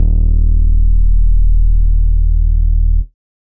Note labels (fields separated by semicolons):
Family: bass; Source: synthesizer; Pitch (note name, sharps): D#1; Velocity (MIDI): 75